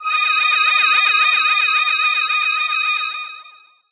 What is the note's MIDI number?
87